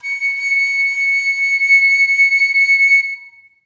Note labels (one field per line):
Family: flute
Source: acoustic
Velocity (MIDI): 100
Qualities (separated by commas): reverb